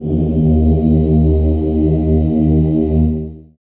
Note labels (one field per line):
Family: voice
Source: acoustic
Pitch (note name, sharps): D#2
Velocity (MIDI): 127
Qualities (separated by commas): dark, long release, reverb